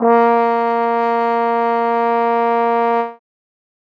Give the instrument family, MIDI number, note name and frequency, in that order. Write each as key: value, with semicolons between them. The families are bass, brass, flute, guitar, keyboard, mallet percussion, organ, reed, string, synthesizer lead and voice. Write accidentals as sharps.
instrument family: brass; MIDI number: 58; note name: A#3; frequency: 233.1 Hz